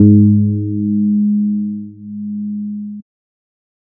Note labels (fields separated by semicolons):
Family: bass; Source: synthesizer; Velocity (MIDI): 50